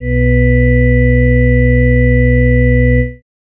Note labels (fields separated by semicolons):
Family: organ; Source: electronic; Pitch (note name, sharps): B1; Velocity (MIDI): 50